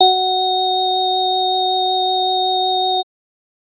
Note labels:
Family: organ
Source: electronic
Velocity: 25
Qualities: multiphonic

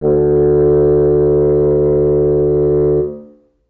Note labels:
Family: reed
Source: acoustic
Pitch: D2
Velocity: 50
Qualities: reverb

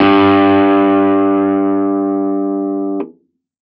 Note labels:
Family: keyboard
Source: electronic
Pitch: G2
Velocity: 100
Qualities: distorted

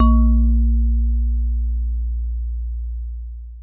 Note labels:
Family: mallet percussion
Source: acoustic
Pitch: A#1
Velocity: 50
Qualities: dark, long release, reverb

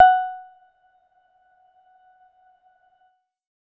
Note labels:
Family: keyboard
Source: electronic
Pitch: F#5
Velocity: 100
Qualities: percussive, reverb

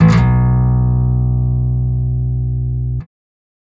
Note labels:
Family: guitar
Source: electronic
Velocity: 127

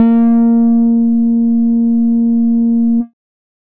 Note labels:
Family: bass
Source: synthesizer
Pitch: A#3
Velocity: 100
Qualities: distorted

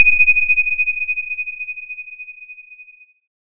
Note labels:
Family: keyboard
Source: electronic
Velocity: 100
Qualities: bright

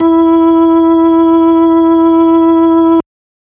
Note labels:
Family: organ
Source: electronic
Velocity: 25

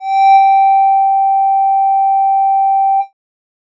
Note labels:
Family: bass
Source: synthesizer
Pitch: G5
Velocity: 127

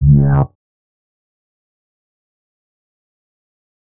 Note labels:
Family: bass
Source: synthesizer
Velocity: 50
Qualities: distorted, fast decay

